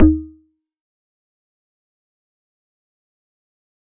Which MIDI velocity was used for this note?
50